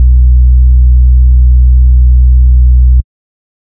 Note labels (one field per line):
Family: bass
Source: synthesizer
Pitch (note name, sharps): B1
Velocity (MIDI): 127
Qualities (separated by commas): dark